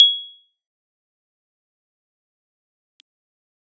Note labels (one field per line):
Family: keyboard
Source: electronic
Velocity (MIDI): 25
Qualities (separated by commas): fast decay, percussive